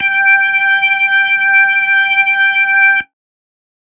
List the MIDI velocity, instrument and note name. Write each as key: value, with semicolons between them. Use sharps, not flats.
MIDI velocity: 127; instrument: electronic organ; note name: G5